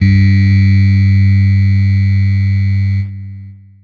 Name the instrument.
electronic keyboard